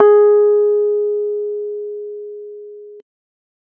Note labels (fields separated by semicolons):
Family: keyboard; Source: electronic; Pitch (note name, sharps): G#4; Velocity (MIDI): 50